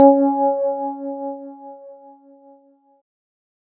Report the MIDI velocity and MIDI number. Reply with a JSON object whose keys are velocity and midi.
{"velocity": 127, "midi": 61}